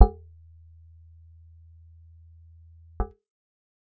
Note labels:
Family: guitar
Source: acoustic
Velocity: 25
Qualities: percussive

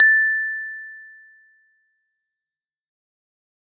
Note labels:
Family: keyboard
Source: electronic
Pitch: A6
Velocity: 75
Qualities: fast decay

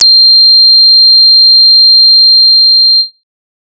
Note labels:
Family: bass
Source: synthesizer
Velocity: 127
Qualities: bright, distorted

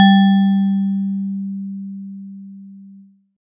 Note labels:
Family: mallet percussion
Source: acoustic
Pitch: G3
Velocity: 127

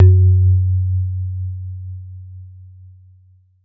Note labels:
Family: mallet percussion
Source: acoustic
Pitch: F#2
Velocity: 75

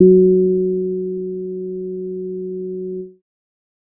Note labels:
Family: bass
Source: synthesizer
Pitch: F#3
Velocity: 25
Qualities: dark

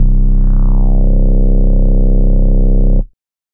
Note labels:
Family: bass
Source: synthesizer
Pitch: C1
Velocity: 100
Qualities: dark, distorted

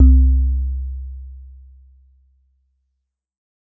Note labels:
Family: mallet percussion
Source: acoustic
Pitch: C2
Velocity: 127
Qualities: dark

